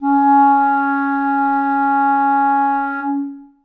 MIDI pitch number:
61